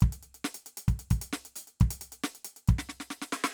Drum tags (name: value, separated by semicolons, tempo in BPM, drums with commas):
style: rock; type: beat; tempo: 135 BPM; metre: 4/4; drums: closed hi-hat, snare, kick